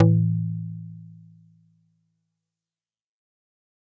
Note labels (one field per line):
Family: mallet percussion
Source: acoustic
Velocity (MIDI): 100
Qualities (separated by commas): fast decay, multiphonic